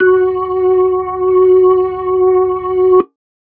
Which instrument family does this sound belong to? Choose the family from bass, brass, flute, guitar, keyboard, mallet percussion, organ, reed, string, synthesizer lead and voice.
organ